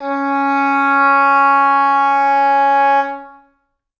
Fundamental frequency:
277.2 Hz